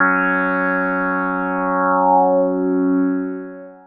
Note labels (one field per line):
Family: synthesizer lead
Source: synthesizer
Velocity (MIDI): 25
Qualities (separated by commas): long release